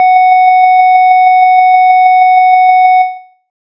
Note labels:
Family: bass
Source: synthesizer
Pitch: F#5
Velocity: 25

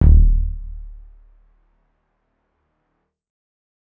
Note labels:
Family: keyboard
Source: electronic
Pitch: D1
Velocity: 50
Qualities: dark

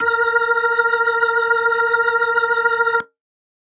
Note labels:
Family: organ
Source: electronic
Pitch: A#4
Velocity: 25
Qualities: reverb

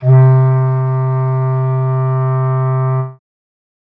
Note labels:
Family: reed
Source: acoustic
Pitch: C3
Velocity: 25

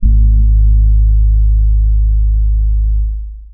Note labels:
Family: keyboard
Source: electronic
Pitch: G#1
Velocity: 50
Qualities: dark, long release

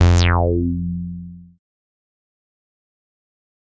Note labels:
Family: bass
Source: synthesizer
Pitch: F2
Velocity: 127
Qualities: bright, distorted, fast decay

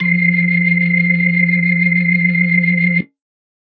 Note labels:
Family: organ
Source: electronic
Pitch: F3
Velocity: 100

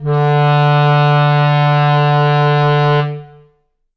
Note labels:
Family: reed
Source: acoustic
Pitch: D3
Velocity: 100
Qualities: reverb

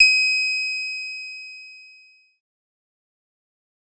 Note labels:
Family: bass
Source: synthesizer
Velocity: 75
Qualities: distorted, fast decay

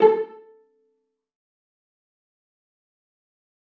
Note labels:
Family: string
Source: acoustic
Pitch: A4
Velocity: 127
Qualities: fast decay, percussive, reverb

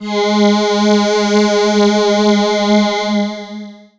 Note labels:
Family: voice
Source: synthesizer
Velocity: 50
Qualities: distorted, long release

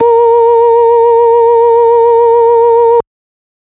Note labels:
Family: organ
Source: electronic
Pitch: A#4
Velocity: 25

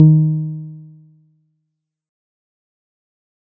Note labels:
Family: guitar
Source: synthesizer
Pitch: D#3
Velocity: 75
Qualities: dark, fast decay

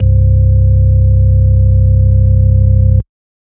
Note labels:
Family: organ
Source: electronic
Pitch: C1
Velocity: 50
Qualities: dark

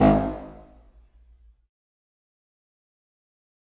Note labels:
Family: reed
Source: acoustic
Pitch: G#1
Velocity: 25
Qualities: fast decay, percussive, reverb

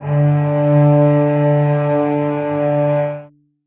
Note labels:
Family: string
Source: acoustic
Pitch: D3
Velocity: 25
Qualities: reverb

